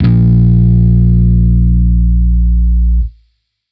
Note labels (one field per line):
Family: bass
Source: electronic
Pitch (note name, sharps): A#1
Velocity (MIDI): 50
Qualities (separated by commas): distorted